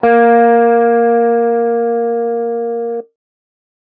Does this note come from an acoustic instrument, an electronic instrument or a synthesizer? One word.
electronic